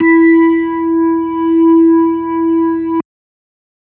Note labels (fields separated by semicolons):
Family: organ; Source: electronic; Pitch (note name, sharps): E4; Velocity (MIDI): 75